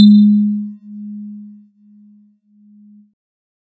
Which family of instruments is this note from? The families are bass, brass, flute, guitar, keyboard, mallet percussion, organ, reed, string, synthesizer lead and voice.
keyboard